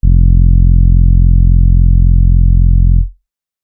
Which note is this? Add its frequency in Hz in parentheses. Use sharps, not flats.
F1 (43.65 Hz)